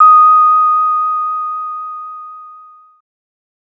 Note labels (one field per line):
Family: bass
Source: synthesizer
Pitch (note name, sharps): D#6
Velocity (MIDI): 25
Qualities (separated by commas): distorted